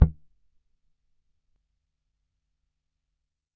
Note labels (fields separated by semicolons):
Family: bass; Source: electronic; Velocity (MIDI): 25; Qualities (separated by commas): percussive